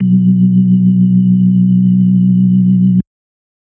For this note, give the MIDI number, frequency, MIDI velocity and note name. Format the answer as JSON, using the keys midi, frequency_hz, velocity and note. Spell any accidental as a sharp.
{"midi": 35, "frequency_hz": 61.74, "velocity": 127, "note": "B1"}